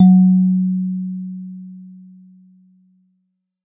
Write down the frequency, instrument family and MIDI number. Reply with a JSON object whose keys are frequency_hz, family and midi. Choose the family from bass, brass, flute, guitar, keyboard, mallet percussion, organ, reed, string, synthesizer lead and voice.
{"frequency_hz": 185, "family": "mallet percussion", "midi": 54}